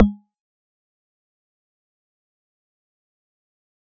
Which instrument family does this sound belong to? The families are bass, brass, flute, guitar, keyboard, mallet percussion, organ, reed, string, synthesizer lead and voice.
mallet percussion